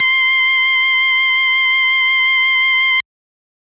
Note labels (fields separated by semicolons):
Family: organ; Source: electronic; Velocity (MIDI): 100; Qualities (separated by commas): distorted